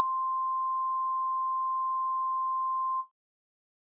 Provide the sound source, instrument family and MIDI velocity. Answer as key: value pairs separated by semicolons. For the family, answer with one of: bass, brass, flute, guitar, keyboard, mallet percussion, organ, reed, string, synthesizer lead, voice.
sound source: electronic; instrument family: keyboard; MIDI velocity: 100